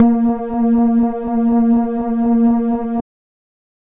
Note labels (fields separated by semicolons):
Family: bass; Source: synthesizer; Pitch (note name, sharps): A#3; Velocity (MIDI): 100; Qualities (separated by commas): dark